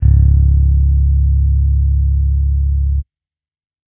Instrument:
electronic bass